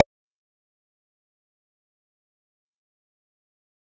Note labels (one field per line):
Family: bass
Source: synthesizer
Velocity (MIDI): 25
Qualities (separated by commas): fast decay, percussive